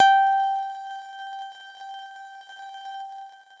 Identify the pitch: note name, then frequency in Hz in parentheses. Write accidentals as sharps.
G5 (784 Hz)